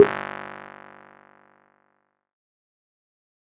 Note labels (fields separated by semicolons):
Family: keyboard; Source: electronic; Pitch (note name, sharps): G1; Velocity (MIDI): 25; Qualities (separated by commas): fast decay, percussive